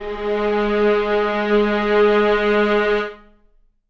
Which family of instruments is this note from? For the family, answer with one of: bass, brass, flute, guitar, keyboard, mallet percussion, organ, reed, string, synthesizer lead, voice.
string